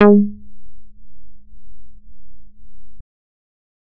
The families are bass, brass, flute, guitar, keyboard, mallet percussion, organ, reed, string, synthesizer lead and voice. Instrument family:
bass